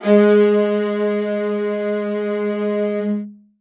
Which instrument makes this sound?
acoustic string instrument